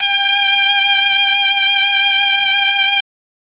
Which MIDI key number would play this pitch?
79